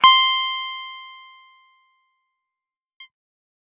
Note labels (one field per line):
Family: guitar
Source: electronic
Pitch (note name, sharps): C6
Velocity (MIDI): 75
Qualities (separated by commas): distorted, fast decay